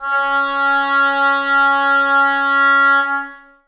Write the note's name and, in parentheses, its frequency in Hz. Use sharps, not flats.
C#4 (277.2 Hz)